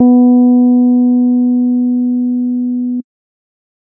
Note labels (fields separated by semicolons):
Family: keyboard; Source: electronic; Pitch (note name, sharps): B3; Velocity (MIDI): 75; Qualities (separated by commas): dark